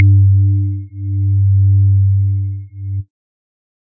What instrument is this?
electronic organ